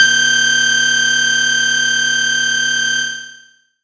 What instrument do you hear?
synthesizer bass